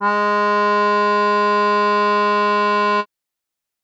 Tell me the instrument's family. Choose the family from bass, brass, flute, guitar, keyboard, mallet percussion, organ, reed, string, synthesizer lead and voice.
reed